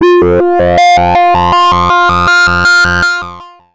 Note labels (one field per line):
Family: bass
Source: synthesizer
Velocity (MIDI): 100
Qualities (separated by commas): distorted, long release, multiphonic, tempo-synced